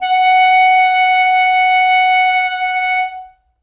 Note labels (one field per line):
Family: reed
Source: acoustic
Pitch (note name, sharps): F#5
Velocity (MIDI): 75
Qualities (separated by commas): reverb